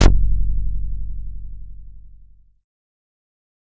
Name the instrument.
synthesizer bass